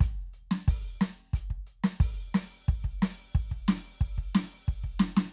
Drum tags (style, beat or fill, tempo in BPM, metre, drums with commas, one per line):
Afrobeat
beat
90 BPM
4/4
crash, ride, closed hi-hat, open hi-hat, hi-hat pedal, snare, kick